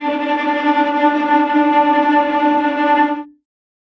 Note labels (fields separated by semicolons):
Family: string; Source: acoustic; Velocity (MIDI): 25; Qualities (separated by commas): bright, non-linear envelope, reverb